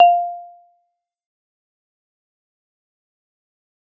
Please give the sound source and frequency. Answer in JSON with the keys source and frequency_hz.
{"source": "acoustic", "frequency_hz": 698.5}